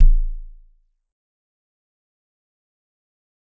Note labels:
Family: mallet percussion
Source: acoustic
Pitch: A0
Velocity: 75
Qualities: dark, fast decay, percussive

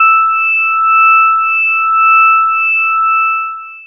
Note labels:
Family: bass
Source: synthesizer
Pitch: E6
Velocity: 100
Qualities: long release

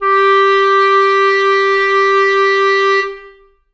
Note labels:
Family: reed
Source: acoustic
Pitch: G4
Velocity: 127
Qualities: reverb

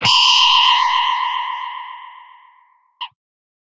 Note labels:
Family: guitar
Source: electronic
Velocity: 50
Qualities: bright, distorted

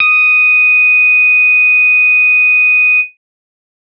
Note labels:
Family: bass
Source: synthesizer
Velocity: 50

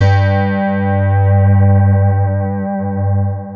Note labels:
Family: guitar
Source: electronic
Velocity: 50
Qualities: long release, multiphonic, non-linear envelope

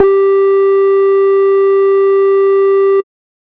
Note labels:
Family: bass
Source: synthesizer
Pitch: G4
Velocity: 50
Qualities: distorted, tempo-synced

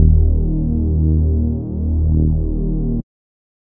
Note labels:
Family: bass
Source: synthesizer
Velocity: 75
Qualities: dark

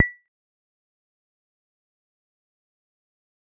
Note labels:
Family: bass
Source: synthesizer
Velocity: 25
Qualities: fast decay, percussive

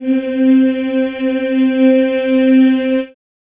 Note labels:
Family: voice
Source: acoustic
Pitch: C4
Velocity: 25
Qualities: reverb

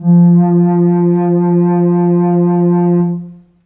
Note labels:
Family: flute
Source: acoustic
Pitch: F3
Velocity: 50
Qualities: long release, reverb

